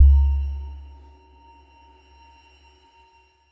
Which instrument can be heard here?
electronic mallet percussion instrument